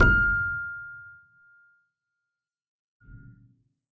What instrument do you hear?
acoustic keyboard